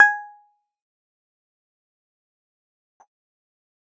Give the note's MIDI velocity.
25